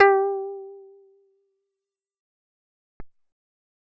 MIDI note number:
67